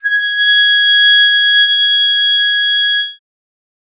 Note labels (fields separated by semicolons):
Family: reed; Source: acoustic; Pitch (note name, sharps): G#6; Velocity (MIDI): 75